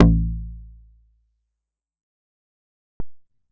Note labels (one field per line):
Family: bass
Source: synthesizer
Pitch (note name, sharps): A1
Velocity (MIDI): 127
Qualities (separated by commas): fast decay, percussive